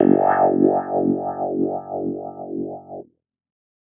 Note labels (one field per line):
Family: keyboard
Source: electronic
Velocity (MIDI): 75